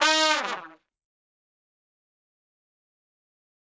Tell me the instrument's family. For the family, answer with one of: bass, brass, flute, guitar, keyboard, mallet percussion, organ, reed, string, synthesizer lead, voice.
brass